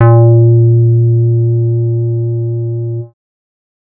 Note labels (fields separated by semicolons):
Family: bass; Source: synthesizer; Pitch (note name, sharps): A#2; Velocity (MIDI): 50; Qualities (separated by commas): dark